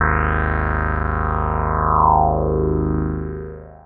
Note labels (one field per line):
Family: synthesizer lead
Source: synthesizer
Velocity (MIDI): 25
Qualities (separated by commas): long release